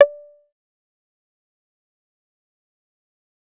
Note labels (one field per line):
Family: bass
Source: synthesizer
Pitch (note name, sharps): D5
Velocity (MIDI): 100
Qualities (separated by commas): fast decay, percussive